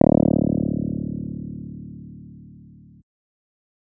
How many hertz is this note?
36.71 Hz